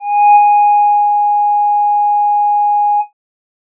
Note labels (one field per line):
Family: bass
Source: synthesizer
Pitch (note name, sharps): G#5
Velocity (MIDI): 127